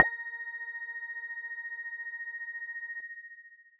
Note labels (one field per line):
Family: mallet percussion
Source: electronic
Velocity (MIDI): 75